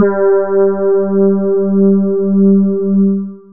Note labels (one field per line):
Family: voice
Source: synthesizer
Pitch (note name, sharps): G3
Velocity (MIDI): 127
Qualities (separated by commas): dark, long release